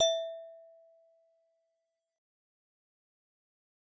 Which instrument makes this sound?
acoustic mallet percussion instrument